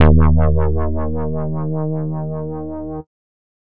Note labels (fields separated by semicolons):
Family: bass; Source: synthesizer; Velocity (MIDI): 75; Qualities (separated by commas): dark, distorted